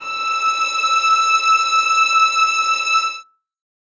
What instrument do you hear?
acoustic string instrument